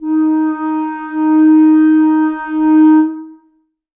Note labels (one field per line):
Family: reed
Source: acoustic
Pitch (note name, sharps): D#4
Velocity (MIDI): 100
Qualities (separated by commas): reverb